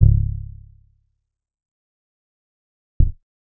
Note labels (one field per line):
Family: bass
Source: synthesizer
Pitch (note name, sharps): C#1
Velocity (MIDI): 25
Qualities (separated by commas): dark, fast decay, percussive